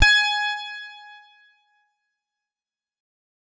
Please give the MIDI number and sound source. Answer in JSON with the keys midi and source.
{"midi": 80, "source": "electronic"}